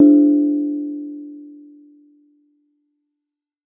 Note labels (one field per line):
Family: mallet percussion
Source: acoustic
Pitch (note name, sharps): D4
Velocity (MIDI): 127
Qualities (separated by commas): dark, reverb